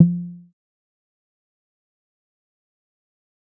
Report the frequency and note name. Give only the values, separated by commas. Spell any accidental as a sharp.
174.6 Hz, F3